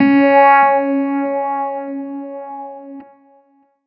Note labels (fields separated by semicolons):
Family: keyboard; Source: electronic; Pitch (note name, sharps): C#4; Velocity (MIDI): 25